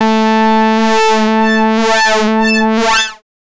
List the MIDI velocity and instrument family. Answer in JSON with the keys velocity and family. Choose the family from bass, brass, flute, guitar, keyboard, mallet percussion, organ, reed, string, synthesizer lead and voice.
{"velocity": 100, "family": "bass"}